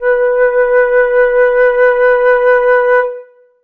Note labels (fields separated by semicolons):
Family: flute; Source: acoustic; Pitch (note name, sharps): B4; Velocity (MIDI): 25; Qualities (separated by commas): dark, reverb